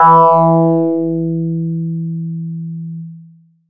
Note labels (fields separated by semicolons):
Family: bass; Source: synthesizer; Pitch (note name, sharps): E3; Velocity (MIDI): 100; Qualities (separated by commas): distorted